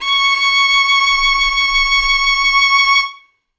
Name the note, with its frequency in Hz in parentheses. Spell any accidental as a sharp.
C#6 (1109 Hz)